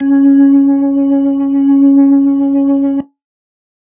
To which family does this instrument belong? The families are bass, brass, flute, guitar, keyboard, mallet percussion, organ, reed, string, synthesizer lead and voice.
organ